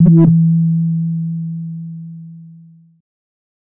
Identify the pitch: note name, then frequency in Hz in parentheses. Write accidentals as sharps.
E3 (164.8 Hz)